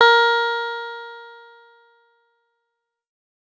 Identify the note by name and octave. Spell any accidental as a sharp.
A#4